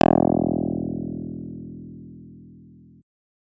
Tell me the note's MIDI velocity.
100